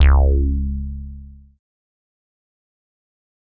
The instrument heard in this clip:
synthesizer bass